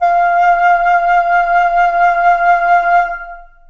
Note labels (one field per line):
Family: flute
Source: acoustic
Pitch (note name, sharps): F5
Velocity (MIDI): 100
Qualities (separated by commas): long release, reverb